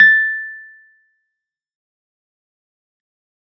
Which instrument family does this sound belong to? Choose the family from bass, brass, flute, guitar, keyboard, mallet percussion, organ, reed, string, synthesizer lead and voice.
keyboard